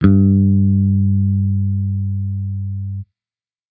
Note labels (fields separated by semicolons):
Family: bass; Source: electronic; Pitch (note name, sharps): G2; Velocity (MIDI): 100